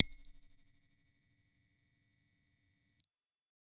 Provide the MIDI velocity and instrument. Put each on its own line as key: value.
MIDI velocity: 127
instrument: synthesizer bass